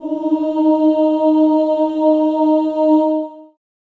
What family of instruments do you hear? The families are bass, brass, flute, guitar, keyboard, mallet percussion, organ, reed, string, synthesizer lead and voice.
voice